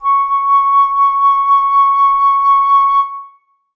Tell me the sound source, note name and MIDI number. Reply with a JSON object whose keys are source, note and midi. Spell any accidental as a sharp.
{"source": "acoustic", "note": "C#6", "midi": 85}